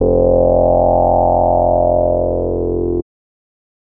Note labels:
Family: bass; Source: synthesizer; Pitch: F1; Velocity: 75; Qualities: distorted

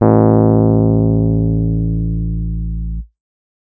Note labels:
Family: keyboard; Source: electronic; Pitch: A1; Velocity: 75; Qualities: distorted

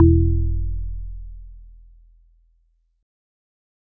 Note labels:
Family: organ; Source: electronic; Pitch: E1; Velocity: 50

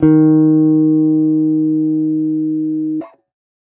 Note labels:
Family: guitar; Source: electronic; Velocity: 75

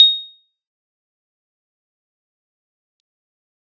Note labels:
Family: keyboard; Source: electronic; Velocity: 100; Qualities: bright, fast decay, percussive

